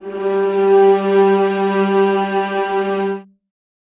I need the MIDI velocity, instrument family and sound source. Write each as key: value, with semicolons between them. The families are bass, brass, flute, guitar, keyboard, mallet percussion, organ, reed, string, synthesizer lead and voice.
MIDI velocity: 50; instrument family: string; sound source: acoustic